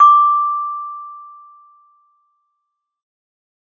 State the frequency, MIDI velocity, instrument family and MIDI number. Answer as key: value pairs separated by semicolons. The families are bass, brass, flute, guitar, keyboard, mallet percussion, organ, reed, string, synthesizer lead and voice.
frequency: 1175 Hz; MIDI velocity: 75; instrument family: mallet percussion; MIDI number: 86